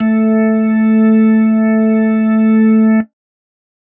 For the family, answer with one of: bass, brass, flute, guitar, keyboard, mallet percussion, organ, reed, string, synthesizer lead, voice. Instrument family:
organ